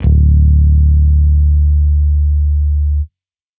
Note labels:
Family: bass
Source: electronic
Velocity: 100

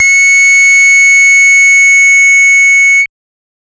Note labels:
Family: bass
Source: synthesizer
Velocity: 75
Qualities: bright, distorted, multiphonic

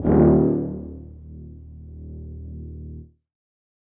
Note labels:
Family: brass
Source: acoustic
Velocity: 100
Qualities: reverb

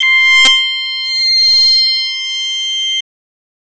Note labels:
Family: voice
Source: synthesizer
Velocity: 100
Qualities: bright, distorted

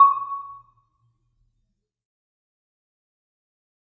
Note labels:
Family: mallet percussion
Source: acoustic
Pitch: C#6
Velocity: 25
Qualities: dark, fast decay, percussive, reverb

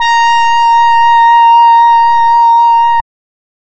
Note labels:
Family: reed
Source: synthesizer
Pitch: A#5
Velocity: 50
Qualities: distorted, non-linear envelope

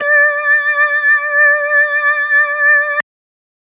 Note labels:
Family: organ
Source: electronic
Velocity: 75

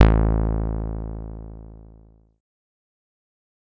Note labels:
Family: bass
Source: synthesizer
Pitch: A1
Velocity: 50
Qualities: distorted, fast decay

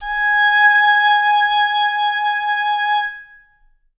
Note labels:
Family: reed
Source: acoustic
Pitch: G#5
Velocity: 100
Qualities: reverb

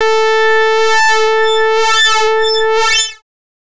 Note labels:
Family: bass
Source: synthesizer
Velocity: 50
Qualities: distorted, non-linear envelope

